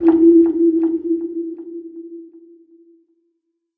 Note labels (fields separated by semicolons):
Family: synthesizer lead; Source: synthesizer; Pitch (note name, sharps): E4; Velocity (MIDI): 100; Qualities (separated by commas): non-linear envelope, reverb